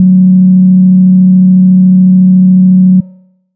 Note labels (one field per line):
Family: bass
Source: synthesizer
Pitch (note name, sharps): F#3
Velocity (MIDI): 50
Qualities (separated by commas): dark